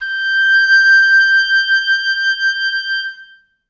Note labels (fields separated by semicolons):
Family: reed; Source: acoustic; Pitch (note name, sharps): G6; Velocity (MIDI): 100; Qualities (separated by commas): reverb